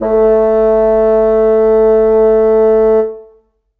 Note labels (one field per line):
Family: reed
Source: acoustic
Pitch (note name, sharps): A3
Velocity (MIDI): 75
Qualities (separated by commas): reverb